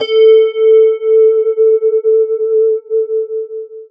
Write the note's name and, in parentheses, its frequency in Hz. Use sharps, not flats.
A4 (440 Hz)